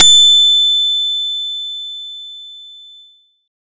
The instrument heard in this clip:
acoustic guitar